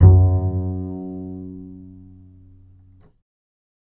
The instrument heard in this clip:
electronic bass